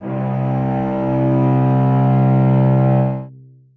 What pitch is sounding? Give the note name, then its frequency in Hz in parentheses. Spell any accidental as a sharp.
C2 (65.41 Hz)